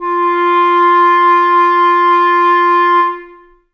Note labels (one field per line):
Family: reed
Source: acoustic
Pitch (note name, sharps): F4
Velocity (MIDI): 100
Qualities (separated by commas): long release, reverb